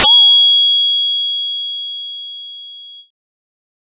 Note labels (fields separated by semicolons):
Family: bass; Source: synthesizer; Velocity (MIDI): 127; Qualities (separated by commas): bright